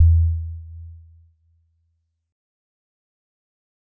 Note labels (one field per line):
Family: mallet percussion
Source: acoustic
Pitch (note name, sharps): E2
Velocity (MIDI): 25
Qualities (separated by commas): dark, fast decay